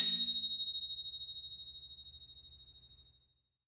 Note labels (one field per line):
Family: mallet percussion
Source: acoustic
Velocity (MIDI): 127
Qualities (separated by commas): bright, reverb